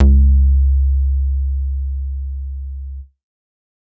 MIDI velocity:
100